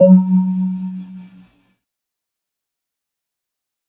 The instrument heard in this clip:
synthesizer keyboard